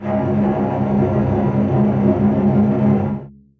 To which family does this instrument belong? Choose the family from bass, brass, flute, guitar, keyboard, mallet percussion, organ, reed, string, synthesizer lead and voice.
string